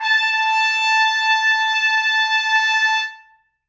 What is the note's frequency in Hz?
880 Hz